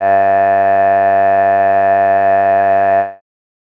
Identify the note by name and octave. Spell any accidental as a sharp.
G2